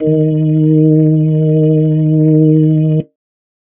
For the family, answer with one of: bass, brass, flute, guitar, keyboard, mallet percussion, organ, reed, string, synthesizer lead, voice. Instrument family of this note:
organ